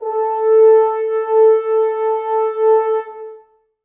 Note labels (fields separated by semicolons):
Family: brass; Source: acoustic; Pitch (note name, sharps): A4; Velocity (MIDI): 100; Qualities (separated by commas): reverb